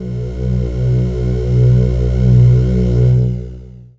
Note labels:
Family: voice; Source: synthesizer; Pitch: B1; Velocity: 100; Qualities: distorted, long release

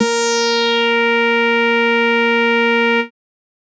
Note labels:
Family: bass; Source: synthesizer; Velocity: 127; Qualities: bright, distorted

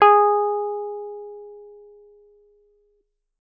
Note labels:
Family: guitar; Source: acoustic; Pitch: G#4; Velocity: 75

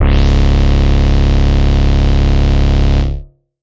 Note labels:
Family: bass; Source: synthesizer; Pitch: C#1; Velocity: 127; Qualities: distorted

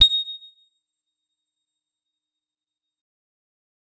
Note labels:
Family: guitar; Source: electronic; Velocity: 100; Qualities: bright, fast decay, percussive

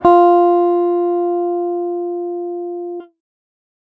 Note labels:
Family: guitar; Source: electronic; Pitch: F4; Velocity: 50

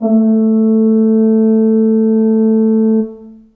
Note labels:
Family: brass; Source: acoustic; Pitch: A3; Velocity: 50; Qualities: dark, long release, reverb

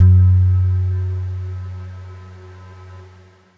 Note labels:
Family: guitar; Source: electronic; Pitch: F#2; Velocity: 75; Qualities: dark

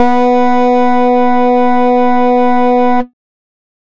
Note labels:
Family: bass; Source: synthesizer; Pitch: B3; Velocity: 100; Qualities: bright, distorted, multiphonic, tempo-synced

